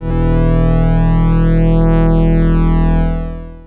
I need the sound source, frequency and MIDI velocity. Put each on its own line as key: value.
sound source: electronic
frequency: 41.2 Hz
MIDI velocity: 25